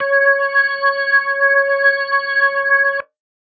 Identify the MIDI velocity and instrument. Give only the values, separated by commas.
25, electronic organ